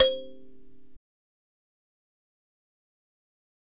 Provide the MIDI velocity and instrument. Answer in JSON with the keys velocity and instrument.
{"velocity": 100, "instrument": "acoustic mallet percussion instrument"}